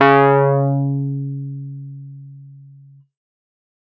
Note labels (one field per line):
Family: keyboard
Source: electronic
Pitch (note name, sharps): C#3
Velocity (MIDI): 75